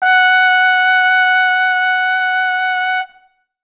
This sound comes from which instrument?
acoustic brass instrument